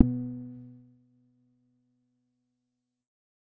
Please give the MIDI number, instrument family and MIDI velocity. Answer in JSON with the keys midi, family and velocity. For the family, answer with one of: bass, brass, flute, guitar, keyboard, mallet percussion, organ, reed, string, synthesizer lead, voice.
{"midi": 47, "family": "keyboard", "velocity": 50}